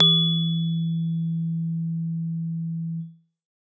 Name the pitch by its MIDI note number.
52